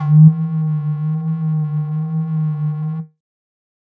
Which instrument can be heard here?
synthesizer flute